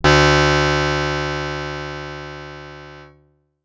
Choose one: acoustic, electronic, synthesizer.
acoustic